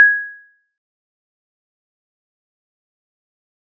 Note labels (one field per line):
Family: mallet percussion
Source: acoustic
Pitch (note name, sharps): G#6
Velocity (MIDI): 50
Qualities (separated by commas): fast decay, percussive